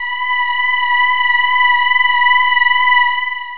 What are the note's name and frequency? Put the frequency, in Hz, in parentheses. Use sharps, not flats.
B5 (987.8 Hz)